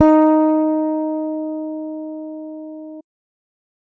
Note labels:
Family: bass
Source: electronic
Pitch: D#4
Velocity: 100

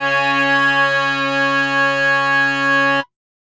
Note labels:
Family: flute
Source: acoustic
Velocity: 25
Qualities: bright, reverb

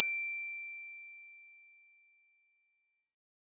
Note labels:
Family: bass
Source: synthesizer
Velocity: 75

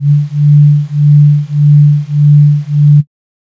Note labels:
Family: flute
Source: synthesizer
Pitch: D3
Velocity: 127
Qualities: dark

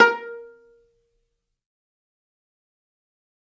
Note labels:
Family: string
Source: acoustic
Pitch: A#4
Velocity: 100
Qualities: dark, fast decay, percussive, reverb

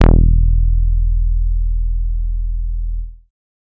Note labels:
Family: bass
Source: synthesizer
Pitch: E1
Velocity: 127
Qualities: distorted

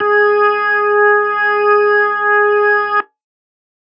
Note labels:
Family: organ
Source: electronic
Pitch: G#4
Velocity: 25

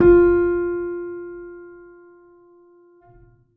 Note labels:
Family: keyboard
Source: acoustic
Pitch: F4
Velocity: 75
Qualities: reverb

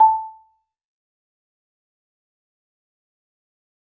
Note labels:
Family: mallet percussion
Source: acoustic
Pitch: A5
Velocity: 50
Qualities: fast decay, percussive, reverb

